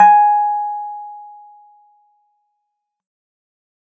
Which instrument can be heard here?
electronic keyboard